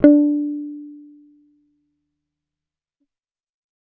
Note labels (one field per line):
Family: bass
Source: electronic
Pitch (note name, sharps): D4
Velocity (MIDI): 50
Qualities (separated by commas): fast decay